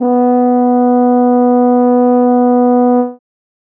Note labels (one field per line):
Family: brass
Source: acoustic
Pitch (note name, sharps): B3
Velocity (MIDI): 127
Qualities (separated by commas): dark